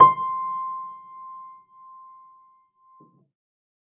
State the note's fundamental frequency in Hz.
1047 Hz